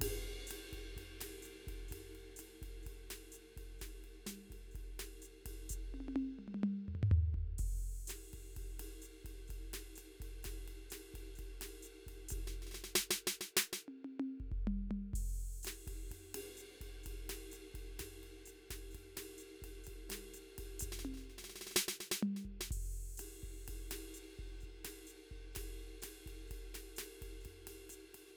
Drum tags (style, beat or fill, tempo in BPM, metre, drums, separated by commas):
bossa nova, beat, 127 BPM, 4/4, crash, ride, hi-hat pedal, snare, high tom, mid tom, floor tom, kick